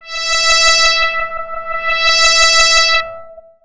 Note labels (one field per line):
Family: bass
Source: synthesizer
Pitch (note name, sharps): E5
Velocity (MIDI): 75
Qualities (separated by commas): long release, tempo-synced